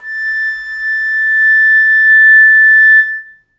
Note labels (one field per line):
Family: flute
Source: acoustic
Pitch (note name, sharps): A6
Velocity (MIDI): 50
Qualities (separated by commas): reverb